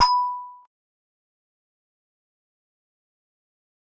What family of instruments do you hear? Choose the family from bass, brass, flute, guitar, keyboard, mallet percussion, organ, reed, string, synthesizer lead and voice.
mallet percussion